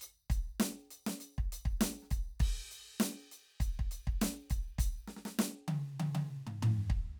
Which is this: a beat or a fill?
beat